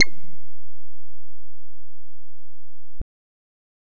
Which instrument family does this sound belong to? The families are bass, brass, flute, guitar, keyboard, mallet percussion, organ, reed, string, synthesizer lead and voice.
bass